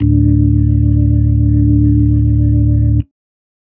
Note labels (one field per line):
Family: organ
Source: electronic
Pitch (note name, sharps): D1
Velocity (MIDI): 75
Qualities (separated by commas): dark